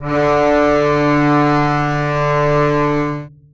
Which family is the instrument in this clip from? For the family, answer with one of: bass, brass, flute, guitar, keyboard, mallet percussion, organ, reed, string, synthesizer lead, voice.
string